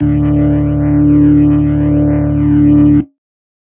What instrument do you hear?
electronic keyboard